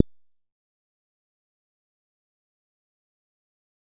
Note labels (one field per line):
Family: bass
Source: synthesizer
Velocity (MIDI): 50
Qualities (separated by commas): fast decay, percussive